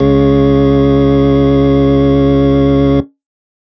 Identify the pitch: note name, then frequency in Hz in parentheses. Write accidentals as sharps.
C#2 (69.3 Hz)